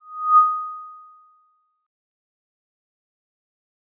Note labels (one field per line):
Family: mallet percussion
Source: electronic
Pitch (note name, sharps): D#6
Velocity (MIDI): 50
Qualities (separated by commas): bright, fast decay